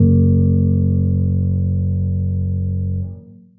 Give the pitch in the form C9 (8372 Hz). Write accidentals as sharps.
F#1 (46.25 Hz)